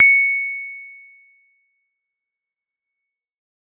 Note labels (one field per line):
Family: keyboard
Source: electronic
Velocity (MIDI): 50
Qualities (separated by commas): fast decay